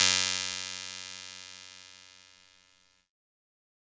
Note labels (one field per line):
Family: keyboard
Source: electronic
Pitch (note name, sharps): F#2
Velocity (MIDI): 75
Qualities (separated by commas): bright, distorted